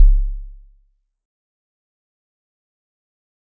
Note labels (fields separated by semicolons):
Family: mallet percussion; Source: acoustic; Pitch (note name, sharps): C#1; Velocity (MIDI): 25; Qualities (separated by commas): fast decay, percussive